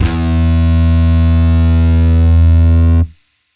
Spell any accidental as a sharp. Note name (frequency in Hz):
E2 (82.41 Hz)